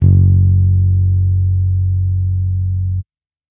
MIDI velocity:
75